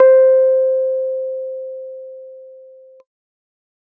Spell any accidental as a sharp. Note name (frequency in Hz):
C5 (523.3 Hz)